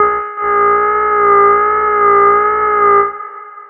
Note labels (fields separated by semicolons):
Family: bass; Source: synthesizer; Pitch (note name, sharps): G#4; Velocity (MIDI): 100; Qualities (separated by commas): long release, reverb